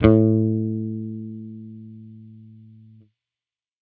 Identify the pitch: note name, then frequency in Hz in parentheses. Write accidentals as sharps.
A2 (110 Hz)